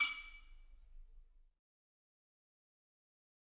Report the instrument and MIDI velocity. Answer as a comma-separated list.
acoustic flute, 25